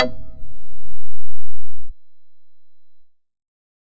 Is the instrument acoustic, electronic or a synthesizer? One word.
synthesizer